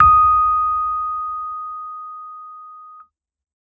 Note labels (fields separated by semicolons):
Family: keyboard; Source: electronic; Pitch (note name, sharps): D#6; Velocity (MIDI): 100